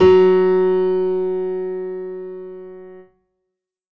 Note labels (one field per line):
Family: keyboard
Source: acoustic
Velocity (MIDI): 127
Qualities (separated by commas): reverb